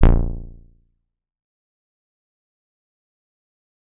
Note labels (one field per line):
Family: guitar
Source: electronic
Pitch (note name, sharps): A#0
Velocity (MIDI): 100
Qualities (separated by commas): fast decay, percussive